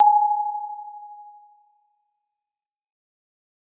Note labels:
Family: mallet percussion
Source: acoustic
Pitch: G#5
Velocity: 127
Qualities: fast decay

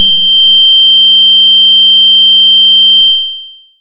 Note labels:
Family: bass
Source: synthesizer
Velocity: 127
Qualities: bright, distorted, long release

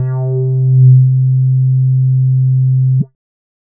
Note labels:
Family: bass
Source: synthesizer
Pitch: C3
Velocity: 50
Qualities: dark, distorted

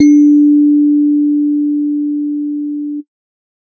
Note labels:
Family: keyboard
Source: electronic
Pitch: D4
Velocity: 25

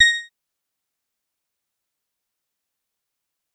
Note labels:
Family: bass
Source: synthesizer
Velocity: 100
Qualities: bright, distorted, fast decay, percussive

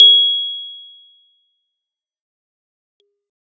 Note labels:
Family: keyboard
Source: acoustic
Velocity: 50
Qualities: bright, fast decay

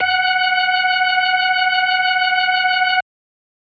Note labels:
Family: organ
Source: electronic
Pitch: F#5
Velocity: 75

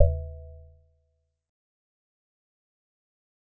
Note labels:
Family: mallet percussion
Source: synthesizer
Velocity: 25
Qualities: fast decay, multiphonic, percussive

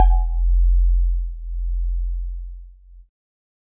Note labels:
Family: keyboard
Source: electronic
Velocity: 127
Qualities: multiphonic

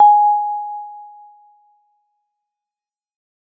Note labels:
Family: mallet percussion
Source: acoustic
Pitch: G#5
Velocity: 50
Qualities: fast decay

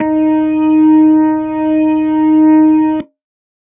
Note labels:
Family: organ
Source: electronic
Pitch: D#4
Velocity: 25

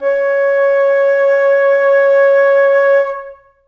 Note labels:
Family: flute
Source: acoustic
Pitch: C#5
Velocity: 127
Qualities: reverb

